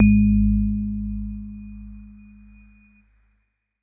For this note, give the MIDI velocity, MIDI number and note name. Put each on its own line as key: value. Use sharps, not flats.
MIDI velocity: 127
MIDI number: 32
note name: G#1